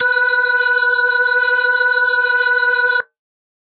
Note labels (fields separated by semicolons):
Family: organ; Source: electronic; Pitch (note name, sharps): B4; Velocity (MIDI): 50; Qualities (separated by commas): bright